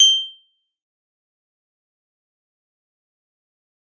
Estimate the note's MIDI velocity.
127